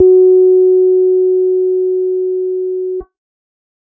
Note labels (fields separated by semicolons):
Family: keyboard; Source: electronic; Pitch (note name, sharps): F#4; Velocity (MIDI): 25; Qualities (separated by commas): dark